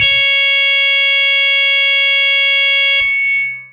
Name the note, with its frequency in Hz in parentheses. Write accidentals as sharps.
C#5 (554.4 Hz)